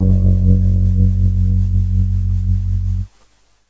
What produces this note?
electronic keyboard